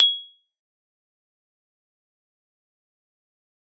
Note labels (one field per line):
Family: mallet percussion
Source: acoustic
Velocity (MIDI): 127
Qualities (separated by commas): bright, fast decay, percussive